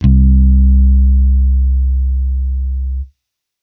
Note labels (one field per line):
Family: bass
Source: electronic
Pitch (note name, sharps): C2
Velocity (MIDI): 50